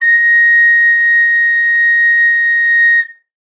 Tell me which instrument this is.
acoustic flute